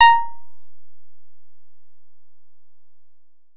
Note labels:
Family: guitar; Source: synthesizer; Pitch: A#5; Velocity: 25; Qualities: long release

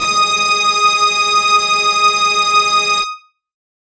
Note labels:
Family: guitar; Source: electronic; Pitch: D#6; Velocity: 75

